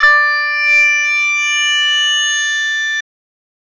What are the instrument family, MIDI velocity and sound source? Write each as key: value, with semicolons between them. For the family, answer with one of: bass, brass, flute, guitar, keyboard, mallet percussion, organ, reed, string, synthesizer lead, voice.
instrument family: voice; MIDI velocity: 75; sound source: synthesizer